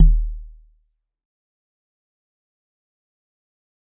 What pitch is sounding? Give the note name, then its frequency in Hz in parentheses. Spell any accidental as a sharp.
D#1 (38.89 Hz)